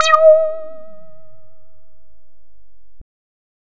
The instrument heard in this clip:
synthesizer bass